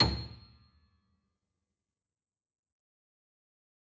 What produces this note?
acoustic keyboard